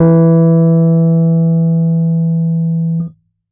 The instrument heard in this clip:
electronic keyboard